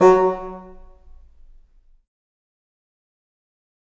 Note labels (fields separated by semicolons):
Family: reed; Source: acoustic; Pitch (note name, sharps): F#3; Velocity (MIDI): 127; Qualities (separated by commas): fast decay, percussive, reverb